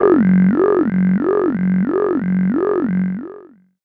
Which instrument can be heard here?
synthesizer voice